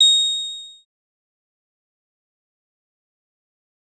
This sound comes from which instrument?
synthesizer lead